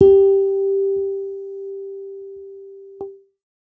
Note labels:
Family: bass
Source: electronic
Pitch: G4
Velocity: 75

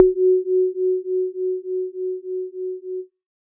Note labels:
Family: synthesizer lead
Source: synthesizer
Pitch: F#4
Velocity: 25

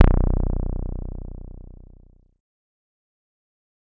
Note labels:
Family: bass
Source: synthesizer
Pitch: B0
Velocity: 50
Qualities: distorted, fast decay

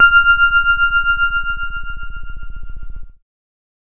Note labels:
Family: keyboard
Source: electronic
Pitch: F6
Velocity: 25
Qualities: dark

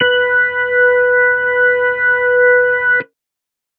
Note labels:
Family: organ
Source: electronic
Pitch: B4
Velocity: 127

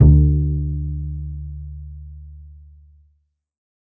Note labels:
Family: string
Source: acoustic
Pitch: D2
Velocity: 127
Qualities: dark, reverb

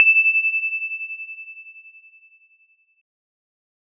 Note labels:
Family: keyboard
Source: electronic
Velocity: 50

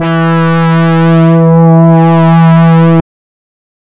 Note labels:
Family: reed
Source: synthesizer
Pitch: E3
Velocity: 75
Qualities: distorted, non-linear envelope

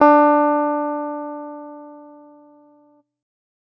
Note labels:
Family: guitar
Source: electronic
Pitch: D4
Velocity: 25

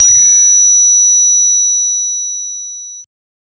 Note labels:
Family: bass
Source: synthesizer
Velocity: 127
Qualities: bright, distorted, multiphonic

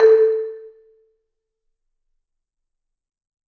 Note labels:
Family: mallet percussion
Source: acoustic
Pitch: A4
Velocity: 100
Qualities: reverb

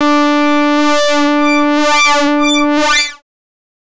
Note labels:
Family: bass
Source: synthesizer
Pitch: D4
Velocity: 75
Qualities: distorted, non-linear envelope

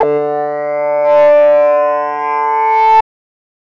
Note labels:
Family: voice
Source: synthesizer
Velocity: 50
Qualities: distorted

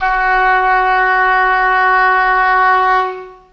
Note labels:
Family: reed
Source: acoustic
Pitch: F#4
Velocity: 25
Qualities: long release, reverb

